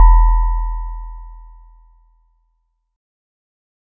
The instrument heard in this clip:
acoustic mallet percussion instrument